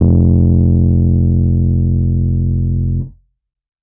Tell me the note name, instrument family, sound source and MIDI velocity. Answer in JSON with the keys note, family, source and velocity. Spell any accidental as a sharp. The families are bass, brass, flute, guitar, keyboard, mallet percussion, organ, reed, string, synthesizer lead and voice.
{"note": "F1", "family": "keyboard", "source": "electronic", "velocity": 100}